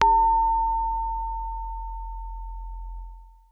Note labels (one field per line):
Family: keyboard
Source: acoustic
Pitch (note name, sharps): F1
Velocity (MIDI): 127